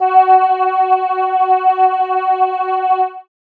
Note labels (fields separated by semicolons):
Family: keyboard; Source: synthesizer; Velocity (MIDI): 100